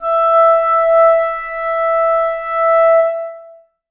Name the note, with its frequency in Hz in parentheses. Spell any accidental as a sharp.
E5 (659.3 Hz)